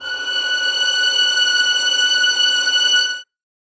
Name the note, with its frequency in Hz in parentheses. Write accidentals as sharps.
F#6 (1480 Hz)